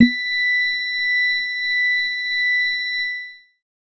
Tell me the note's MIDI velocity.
75